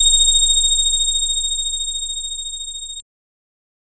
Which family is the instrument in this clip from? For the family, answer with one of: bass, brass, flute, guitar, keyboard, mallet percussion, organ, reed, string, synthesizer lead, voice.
bass